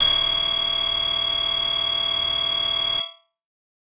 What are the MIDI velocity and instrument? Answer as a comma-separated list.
75, electronic keyboard